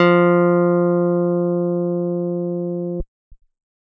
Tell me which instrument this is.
electronic keyboard